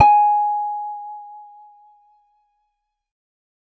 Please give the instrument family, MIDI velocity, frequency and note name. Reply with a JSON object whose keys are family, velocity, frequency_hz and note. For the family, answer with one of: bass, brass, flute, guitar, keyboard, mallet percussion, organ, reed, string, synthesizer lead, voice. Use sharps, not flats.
{"family": "guitar", "velocity": 25, "frequency_hz": 830.6, "note": "G#5"}